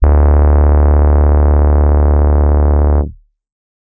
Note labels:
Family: keyboard; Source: electronic; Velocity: 100

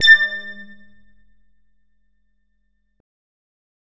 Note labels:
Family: bass; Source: synthesizer; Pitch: A6; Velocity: 100; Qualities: bright, distorted, percussive

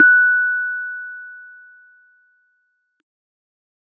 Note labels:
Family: keyboard; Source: electronic; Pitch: F#6; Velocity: 25

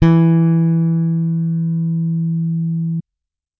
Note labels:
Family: bass; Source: electronic; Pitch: E3; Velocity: 100

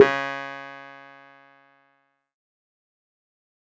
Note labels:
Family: keyboard; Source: electronic; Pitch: C#3; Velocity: 50; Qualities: distorted, fast decay

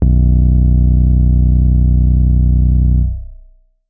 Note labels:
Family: keyboard; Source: acoustic; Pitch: B0; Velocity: 127; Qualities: long release

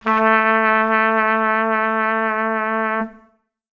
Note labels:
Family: brass; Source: acoustic; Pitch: A3; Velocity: 25

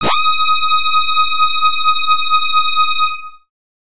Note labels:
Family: bass; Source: synthesizer; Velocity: 127; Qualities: bright, distorted

